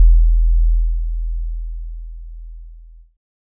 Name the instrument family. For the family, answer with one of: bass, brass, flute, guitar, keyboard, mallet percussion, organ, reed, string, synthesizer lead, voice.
keyboard